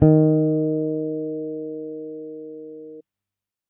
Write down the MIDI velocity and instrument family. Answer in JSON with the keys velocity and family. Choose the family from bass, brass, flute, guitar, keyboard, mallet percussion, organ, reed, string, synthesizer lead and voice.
{"velocity": 50, "family": "bass"}